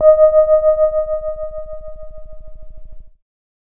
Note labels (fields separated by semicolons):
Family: keyboard; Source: electronic; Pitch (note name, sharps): D#5; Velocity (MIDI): 25; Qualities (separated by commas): dark